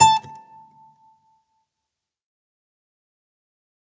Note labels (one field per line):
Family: string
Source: acoustic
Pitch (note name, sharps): A5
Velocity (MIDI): 75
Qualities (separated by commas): bright, fast decay, percussive, reverb